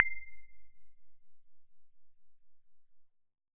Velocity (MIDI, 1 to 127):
25